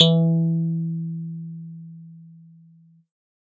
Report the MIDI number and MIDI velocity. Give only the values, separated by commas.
52, 25